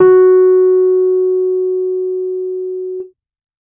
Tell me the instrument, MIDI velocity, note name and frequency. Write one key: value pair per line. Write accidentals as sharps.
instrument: electronic keyboard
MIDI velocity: 100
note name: F#4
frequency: 370 Hz